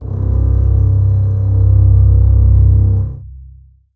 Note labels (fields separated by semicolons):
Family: string; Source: acoustic; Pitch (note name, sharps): C1; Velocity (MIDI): 50; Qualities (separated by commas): long release, reverb